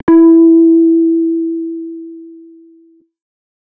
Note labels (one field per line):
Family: bass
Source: synthesizer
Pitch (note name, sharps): E4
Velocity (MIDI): 127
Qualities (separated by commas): distorted